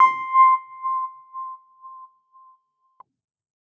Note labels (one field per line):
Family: keyboard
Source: electronic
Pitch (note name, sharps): C6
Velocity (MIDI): 75